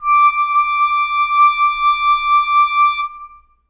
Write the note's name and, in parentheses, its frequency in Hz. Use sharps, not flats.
D6 (1175 Hz)